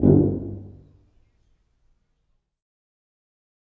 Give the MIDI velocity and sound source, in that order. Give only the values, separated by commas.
50, acoustic